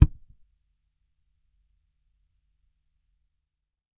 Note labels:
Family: bass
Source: electronic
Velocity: 25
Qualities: percussive

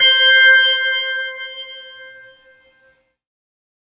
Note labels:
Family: keyboard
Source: synthesizer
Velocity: 75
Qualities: bright

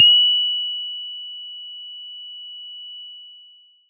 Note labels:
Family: mallet percussion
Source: acoustic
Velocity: 127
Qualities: bright, long release

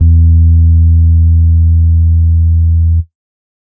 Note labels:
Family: keyboard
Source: electronic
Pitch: E2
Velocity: 25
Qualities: dark

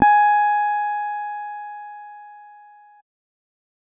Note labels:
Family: keyboard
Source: electronic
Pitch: G#5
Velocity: 25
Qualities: dark

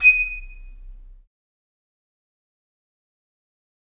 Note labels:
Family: flute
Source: acoustic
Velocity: 50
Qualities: fast decay, percussive, reverb

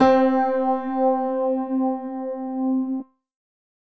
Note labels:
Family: keyboard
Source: electronic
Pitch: C4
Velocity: 100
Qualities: reverb

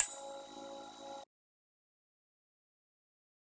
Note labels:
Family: keyboard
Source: electronic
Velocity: 127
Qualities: bright, fast decay, percussive

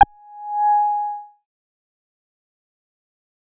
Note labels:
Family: bass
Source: synthesizer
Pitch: G#5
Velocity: 75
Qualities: fast decay

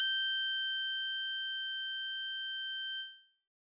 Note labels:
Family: keyboard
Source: electronic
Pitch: G6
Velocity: 127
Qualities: multiphonic

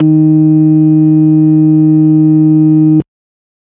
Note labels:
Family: organ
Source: electronic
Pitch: D#3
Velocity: 100

